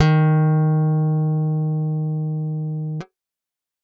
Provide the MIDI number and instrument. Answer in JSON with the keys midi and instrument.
{"midi": 51, "instrument": "acoustic guitar"}